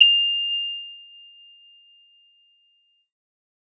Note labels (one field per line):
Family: keyboard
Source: electronic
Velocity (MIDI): 100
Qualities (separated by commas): bright